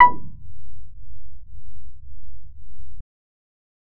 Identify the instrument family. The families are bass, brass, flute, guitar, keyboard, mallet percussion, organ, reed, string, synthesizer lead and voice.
bass